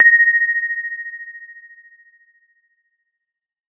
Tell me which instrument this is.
electronic keyboard